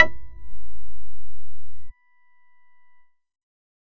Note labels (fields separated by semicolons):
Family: bass; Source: synthesizer; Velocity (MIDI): 50; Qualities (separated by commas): distorted